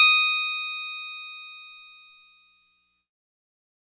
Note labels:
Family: keyboard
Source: electronic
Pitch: D#6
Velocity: 50

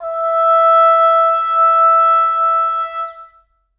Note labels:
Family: reed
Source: acoustic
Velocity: 50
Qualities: reverb

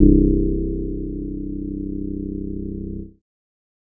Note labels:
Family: bass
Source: synthesizer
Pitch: C1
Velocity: 127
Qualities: dark

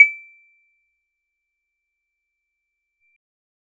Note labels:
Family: bass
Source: synthesizer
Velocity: 25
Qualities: percussive

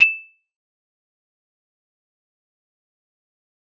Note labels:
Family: mallet percussion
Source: acoustic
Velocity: 50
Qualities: bright, fast decay, percussive

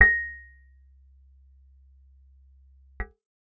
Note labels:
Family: guitar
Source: acoustic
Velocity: 50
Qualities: dark, percussive

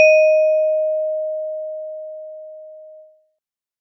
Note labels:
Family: mallet percussion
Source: acoustic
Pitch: D#5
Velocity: 100

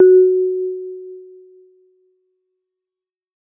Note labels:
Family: mallet percussion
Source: acoustic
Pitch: F#4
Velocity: 50

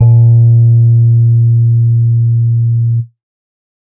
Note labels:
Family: keyboard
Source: electronic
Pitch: A#2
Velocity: 100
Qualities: distorted

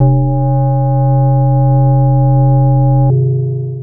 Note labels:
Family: mallet percussion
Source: synthesizer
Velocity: 127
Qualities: long release, multiphonic

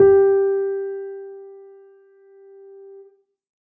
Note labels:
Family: keyboard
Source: acoustic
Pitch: G4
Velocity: 50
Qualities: dark

